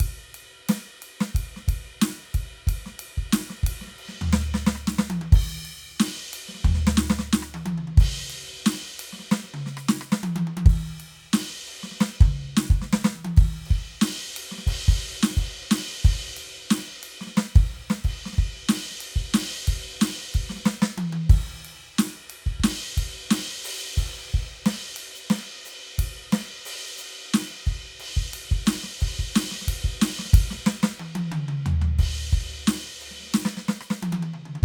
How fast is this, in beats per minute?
90 BPM